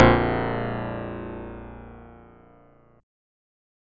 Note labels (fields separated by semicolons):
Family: synthesizer lead; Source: synthesizer; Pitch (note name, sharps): A#0; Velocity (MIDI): 50; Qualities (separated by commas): bright, distorted